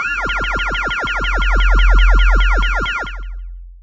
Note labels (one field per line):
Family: mallet percussion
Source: electronic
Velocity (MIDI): 127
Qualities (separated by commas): bright, distorted, long release, multiphonic